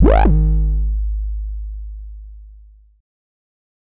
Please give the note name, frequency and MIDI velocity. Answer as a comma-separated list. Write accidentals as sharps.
G#1, 51.91 Hz, 75